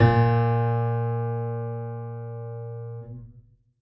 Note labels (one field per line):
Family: keyboard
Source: acoustic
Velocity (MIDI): 127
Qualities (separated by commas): reverb